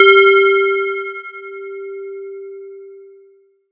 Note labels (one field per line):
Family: mallet percussion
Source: electronic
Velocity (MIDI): 100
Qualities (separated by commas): multiphonic